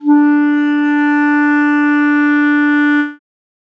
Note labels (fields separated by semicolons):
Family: reed; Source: acoustic; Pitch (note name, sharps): D4; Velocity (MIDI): 100; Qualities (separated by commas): dark